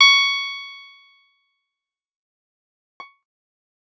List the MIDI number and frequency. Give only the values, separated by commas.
85, 1109 Hz